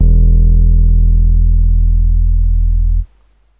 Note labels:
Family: keyboard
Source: electronic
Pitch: E1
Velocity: 25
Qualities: dark

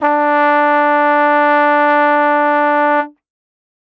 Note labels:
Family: brass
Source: acoustic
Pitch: D4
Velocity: 75

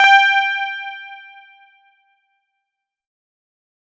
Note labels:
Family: guitar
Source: electronic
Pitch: G5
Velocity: 25

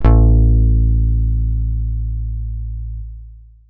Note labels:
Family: guitar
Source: electronic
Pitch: A1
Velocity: 75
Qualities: long release

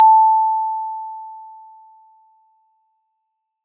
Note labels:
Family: mallet percussion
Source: acoustic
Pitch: A5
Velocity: 100

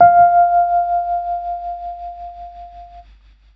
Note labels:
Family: keyboard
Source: electronic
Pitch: F5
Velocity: 25

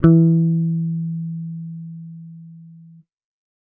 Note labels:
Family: bass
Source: electronic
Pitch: E3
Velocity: 100

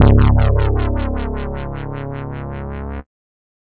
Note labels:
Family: bass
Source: synthesizer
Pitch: C#1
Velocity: 100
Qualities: distorted

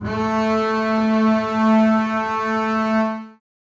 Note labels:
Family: string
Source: acoustic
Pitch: A3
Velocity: 50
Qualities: reverb

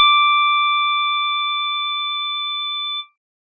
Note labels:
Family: organ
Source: electronic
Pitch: D6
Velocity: 50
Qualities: bright

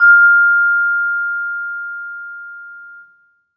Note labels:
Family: mallet percussion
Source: acoustic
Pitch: F6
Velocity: 25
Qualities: reverb

